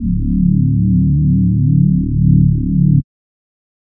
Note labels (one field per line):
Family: voice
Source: synthesizer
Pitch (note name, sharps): D1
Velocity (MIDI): 50